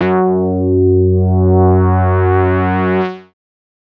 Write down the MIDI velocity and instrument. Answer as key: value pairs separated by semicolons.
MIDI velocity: 75; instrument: synthesizer bass